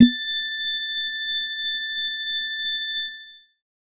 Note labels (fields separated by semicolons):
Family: organ; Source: electronic; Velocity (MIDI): 25; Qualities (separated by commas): reverb